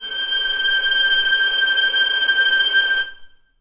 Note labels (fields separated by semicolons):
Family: string; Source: acoustic; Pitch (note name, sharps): G6; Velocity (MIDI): 25; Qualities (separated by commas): bright, reverb